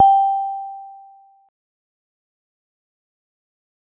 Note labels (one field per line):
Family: mallet percussion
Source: acoustic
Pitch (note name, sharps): G5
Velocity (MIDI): 25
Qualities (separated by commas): fast decay